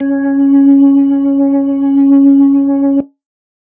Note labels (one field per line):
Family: organ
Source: electronic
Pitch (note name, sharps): C#4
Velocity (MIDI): 100